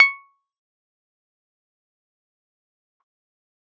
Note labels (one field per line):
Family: keyboard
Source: electronic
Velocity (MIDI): 127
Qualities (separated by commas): fast decay, percussive